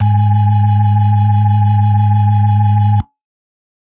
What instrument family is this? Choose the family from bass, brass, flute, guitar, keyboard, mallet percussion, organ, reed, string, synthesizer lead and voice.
organ